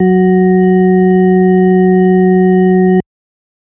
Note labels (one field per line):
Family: organ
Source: electronic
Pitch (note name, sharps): F#3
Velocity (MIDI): 100